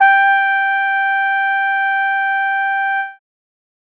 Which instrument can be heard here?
acoustic brass instrument